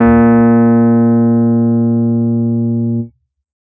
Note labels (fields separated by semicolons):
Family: keyboard; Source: electronic; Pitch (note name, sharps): A#2; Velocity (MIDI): 127; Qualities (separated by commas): dark, distorted